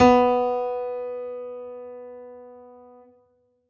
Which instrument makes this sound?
acoustic keyboard